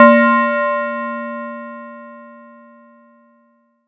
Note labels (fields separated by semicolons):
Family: mallet percussion; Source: acoustic; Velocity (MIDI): 75; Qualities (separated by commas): multiphonic